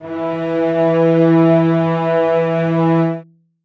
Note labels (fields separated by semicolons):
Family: string; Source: acoustic; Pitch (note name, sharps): E3; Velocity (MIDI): 50; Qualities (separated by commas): reverb